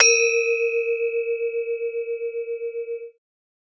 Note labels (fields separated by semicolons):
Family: mallet percussion; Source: acoustic; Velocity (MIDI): 75